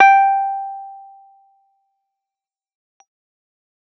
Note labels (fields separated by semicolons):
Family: keyboard; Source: electronic; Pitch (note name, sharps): G5; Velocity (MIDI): 100; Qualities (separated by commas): fast decay